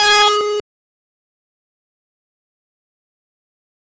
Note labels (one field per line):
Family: bass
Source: synthesizer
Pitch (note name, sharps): G#4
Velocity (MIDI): 100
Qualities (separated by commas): bright, distorted, fast decay